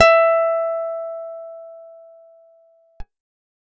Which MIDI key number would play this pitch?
76